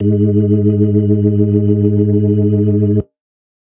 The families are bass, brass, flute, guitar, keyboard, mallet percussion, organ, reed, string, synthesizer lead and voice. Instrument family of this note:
organ